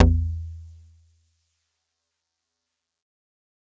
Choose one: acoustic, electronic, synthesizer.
acoustic